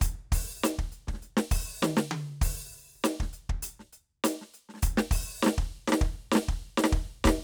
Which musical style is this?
Latin funk